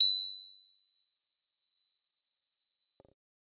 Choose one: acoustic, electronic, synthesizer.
synthesizer